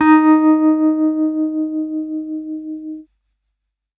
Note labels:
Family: keyboard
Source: electronic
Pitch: D#4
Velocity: 100

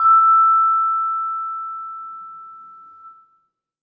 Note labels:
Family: mallet percussion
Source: acoustic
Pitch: E6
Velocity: 25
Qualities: reverb

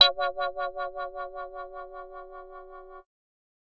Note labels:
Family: bass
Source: synthesizer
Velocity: 75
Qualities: distorted

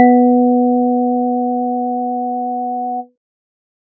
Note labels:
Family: organ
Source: electronic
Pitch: B3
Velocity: 50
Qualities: dark

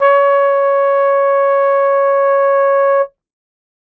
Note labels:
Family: brass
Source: acoustic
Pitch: C#5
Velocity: 25

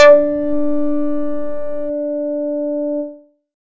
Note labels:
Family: bass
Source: synthesizer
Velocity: 75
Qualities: distorted

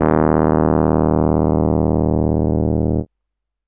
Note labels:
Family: keyboard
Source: electronic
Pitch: D#1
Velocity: 127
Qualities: distorted

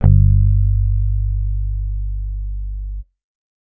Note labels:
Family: bass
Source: electronic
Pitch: G1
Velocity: 100

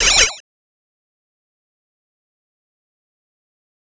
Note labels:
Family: bass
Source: synthesizer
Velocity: 100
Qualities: bright, distorted, fast decay, multiphonic, percussive

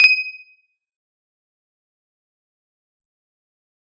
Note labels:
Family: guitar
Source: electronic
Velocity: 50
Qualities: bright, fast decay, percussive

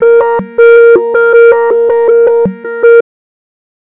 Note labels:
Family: bass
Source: synthesizer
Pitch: A#4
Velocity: 127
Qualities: tempo-synced

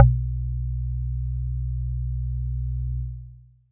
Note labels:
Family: mallet percussion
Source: acoustic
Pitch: B1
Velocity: 100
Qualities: dark

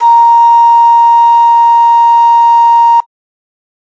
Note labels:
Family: flute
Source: acoustic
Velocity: 127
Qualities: bright

